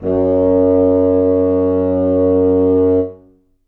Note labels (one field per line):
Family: reed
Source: acoustic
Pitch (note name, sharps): F#2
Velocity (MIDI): 25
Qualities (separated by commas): reverb